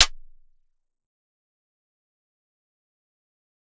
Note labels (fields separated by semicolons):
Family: mallet percussion; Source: acoustic; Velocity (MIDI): 25; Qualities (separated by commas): fast decay, percussive